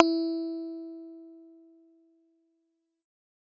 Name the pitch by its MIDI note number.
64